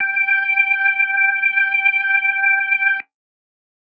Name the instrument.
electronic organ